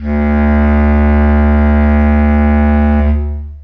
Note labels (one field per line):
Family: reed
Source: acoustic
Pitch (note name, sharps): D2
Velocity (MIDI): 25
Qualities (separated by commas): long release, reverb